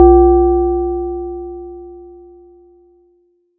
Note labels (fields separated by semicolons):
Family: mallet percussion; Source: acoustic; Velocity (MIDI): 50